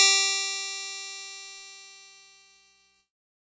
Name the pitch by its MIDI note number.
67